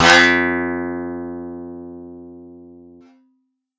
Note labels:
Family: guitar; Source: synthesizer; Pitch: F2; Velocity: 127; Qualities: bright

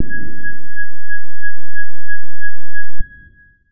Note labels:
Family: guitar; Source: electronic; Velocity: 50; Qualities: dark, distorted

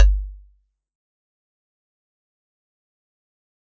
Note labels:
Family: mallet percussion; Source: acoustic; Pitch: G1; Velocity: 100; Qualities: fast decay, percussive

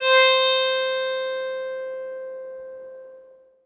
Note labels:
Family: guitar; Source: acoustic; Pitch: C5; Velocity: 50; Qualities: bright, reverb

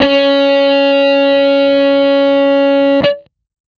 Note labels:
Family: guitar; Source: electronic; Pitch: C#4; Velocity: 50; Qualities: distorted

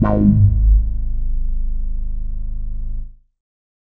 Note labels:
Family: bass; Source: synthesizer; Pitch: G#0; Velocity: 50; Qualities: distorted, non-linear envelope

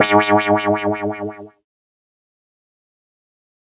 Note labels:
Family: keyboard; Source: synthesizer; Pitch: G#2; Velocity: 25; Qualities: distorted, fast decay

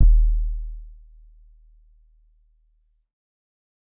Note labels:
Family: keyboard; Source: electronic; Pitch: D#1; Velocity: 127; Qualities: dark

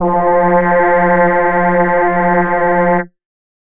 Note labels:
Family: voice; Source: synthesizer; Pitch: F3; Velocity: 50; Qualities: multiphonic

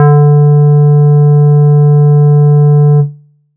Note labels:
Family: bass; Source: synthesizer; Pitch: D3; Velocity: 50

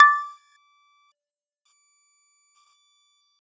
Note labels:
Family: mallet percussion; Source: acoustic; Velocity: 75; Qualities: multiphonic, percussive

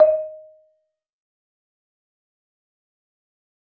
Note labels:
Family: mallet percussion; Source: acoustic; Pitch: D#5; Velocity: 75; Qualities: dark, fast decay, percussive, reverb

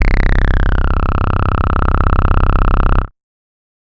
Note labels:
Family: bass; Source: synthesizer; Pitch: C0; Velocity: 75; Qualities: bright, distorted, multiphonic

